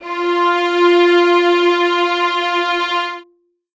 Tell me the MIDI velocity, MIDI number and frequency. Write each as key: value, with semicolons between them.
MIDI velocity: 127; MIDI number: 65; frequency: 349.2 Hz